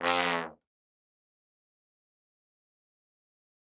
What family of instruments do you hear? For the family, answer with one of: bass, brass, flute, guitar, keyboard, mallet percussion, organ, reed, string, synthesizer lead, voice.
brass